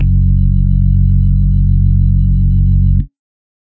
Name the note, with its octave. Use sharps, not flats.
F#1